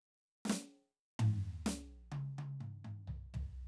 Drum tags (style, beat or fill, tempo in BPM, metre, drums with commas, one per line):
indie rock
fill
63 BPM
4/4
snare, high tom, mid tom, floor tom